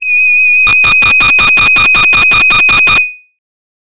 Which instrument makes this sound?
synthesizer voice